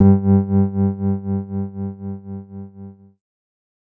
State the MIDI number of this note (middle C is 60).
43